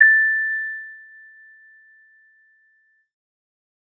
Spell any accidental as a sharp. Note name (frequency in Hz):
A6 (1760 Hz)